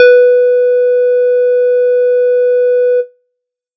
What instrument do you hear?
synthesizer bass